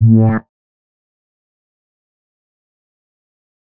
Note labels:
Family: bass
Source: synthesizer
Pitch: A2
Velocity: 25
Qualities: distorted, fast decay, percussive

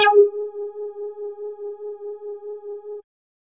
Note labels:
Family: bass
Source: synthesizer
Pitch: G#4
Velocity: 100

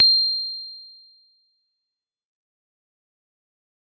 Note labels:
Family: keyboard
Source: electronic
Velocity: 50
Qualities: bright, fast decay

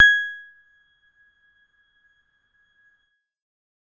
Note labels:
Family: keyboard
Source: electronic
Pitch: G#6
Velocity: 100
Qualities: percussive, reverb

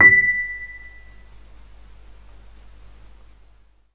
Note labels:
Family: keyboard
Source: electronic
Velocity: 25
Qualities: long release

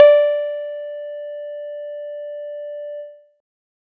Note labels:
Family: guitar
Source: synthesizer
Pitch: D5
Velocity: 75

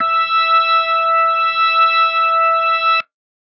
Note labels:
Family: organ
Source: electronic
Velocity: 25

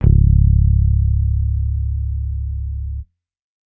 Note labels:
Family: bass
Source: electronic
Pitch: C#1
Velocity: 75

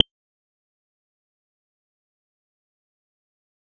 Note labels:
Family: bass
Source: synthesizer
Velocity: 100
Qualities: fast decay, percussive

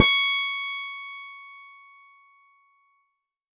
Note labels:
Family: keyboard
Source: electronic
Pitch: C#6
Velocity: 50

